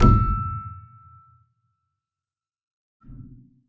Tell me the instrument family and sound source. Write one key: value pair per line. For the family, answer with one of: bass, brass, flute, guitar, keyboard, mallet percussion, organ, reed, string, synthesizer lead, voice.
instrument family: keyboard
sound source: acoustic